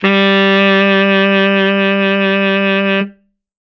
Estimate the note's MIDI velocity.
127